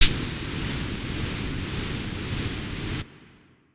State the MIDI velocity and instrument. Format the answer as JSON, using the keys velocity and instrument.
{"velocity": 50, "instrument": "acoustic flute"}